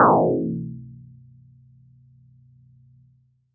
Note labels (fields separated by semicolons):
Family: mallet percussion; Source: acoustic; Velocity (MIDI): 127